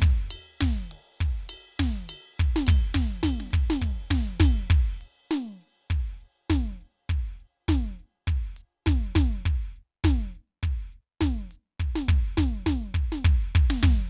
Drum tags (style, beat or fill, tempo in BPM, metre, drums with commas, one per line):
rock
beat
102 BPM
4/4
crash, ride, ride bell, closed hi-hat, open hi-hat, hi-hat pedal, snare, kick